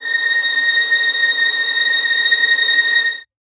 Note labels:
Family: string; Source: acoustic; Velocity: 75; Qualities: reverb

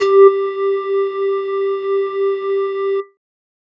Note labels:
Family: flute; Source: synthesizer; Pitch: G4; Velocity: 50; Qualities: distorted

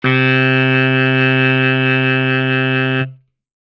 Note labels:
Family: reed; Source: acoustic; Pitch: C3; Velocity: 75

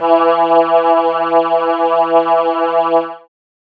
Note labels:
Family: keyboard; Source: synthesizer; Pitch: E3; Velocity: 100

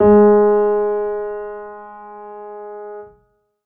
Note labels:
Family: keyboard; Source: acoustic; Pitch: G#3; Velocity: 25; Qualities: reverb

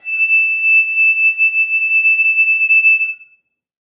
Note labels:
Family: flute; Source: acoustic; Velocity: 25; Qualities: reverb

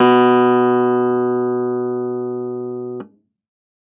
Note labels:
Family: keyboard; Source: electronic; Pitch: B2; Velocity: 50; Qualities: distorted

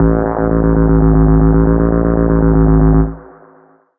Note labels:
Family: bass; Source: synthesizer; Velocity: 25; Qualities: long release, reverb

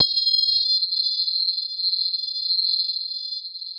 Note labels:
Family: mallet percussion; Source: synthesizer; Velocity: 127; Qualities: bright, long release, multiphonic

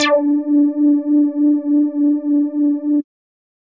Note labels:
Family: bass; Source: synthesizer; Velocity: 127

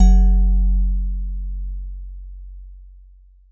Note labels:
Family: mallet percussion; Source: acoustic; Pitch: F#1; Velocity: 75

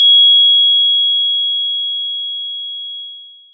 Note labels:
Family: mallet percussion; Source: electronic; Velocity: 75; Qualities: bright, long release, multiphonic

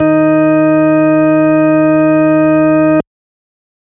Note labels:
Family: organ; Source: electronic; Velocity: 25

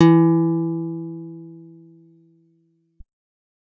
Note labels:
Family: guitar; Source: acoustic; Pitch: E3; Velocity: 100

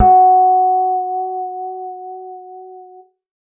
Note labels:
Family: bass; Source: synthesizer; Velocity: 100; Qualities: dark, reverb

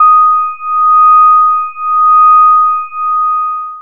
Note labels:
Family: bass; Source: synthesizer; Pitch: D#6; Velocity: 75; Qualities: long release

